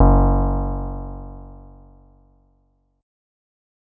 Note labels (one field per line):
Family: bass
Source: synthesizer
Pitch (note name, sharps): F#1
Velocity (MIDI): 25